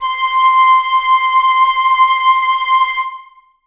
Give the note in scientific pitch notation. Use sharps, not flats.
C6